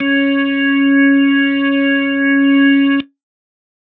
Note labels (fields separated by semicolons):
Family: organ; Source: electronic; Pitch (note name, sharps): C#4; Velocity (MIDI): 127